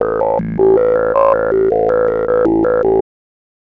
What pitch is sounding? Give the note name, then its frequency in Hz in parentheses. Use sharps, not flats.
A1 (55 Hz)